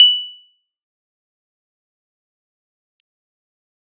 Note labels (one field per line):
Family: keyboard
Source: electronic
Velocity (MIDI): 75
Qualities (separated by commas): bright, fast decay, percussive